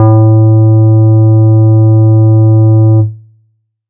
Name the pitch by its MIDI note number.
45